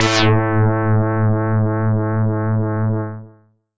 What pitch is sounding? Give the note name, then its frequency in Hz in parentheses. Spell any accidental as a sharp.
A2 (110 Hz)